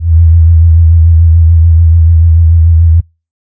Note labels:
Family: flute; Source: synthesizer; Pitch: E2; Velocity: 127; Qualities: dark

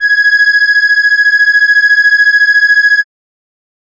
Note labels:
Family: keyboard; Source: acoustic; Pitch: G#6; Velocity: 127; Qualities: bright

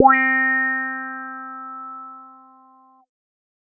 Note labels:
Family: bass; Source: synthesizer; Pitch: C4; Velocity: 100

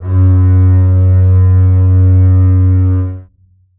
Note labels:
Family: string; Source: acoustic; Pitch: F#2; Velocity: 50; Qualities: long release, reverb

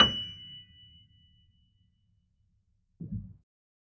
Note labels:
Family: keyboard; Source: acoustic; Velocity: 25; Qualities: percussive

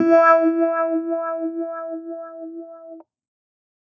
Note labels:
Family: keyboard; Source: electronic; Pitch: E4; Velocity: 50

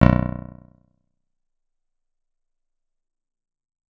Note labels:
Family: guitar; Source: acoustic; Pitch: B0; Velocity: 100; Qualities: percussive

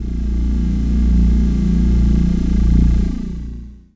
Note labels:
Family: voice; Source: synthesizer; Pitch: A#0; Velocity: 127; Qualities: distorted, long release

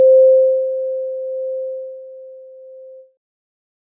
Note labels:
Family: keyboard; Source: electronic; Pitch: C5; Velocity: 100; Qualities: multiphonic

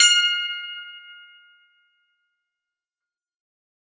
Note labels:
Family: guitar; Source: acoustic; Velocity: 50; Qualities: bright, fast decay

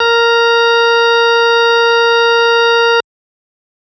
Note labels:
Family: organ; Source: electronic; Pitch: A#4; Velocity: 25

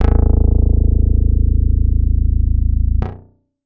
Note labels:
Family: guitar; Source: acoustic; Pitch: A0; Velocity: 75

